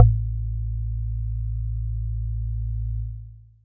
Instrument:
acoustic mallet percussion instrument